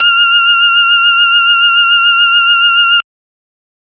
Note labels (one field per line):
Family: organ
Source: electronic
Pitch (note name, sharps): F6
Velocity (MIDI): 25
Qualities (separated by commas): bright